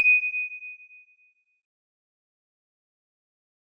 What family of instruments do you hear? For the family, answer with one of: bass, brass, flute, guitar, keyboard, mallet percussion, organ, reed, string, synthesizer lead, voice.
mallet percussion